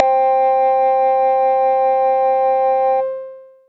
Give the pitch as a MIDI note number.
60